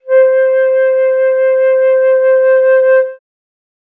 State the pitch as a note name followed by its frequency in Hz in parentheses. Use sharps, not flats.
C5 (523.3 Hz)